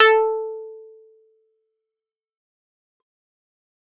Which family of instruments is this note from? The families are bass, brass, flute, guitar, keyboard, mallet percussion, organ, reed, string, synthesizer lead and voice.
keyboard